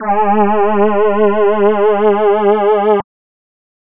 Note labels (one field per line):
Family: voice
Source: synthesizer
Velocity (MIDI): 100